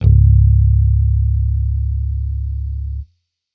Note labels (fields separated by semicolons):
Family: bass; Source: electronic; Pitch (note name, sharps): C#1; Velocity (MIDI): 25